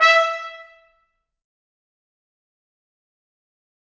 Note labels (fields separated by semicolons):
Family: brass; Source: acoustic; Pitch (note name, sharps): E5; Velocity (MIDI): 127; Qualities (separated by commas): bright, fast decay, percussive, reverb